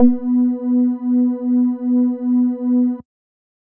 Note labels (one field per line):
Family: bass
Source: synthesizer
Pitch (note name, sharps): B3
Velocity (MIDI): 50